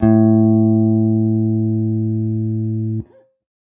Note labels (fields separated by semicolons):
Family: guitar; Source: electronic; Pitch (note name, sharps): A2; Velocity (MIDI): 75